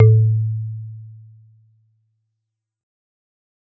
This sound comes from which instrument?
acoustic mallet percussion instrument